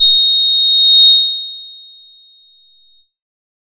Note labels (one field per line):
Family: bass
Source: synthesizer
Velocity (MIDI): 127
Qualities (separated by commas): bright, distorted